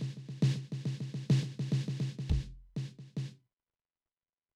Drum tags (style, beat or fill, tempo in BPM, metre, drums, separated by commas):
rock, beat, 105 BPM, 4/4, snare, kick